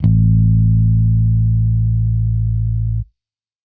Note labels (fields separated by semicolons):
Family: bass; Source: electronic; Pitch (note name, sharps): A1; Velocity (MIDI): 75